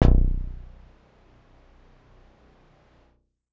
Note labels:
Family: keyboard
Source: electronic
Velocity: 127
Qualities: dark, reverb

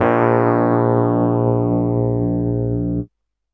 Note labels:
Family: keyboard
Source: electronic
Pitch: A#1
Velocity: 127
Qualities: distorted

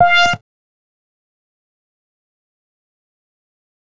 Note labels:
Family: bass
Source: synthesizer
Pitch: F5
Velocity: 50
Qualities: fast decay, percussive

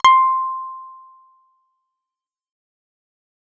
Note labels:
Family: bass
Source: synthesizer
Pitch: C6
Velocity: 127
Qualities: fast decay

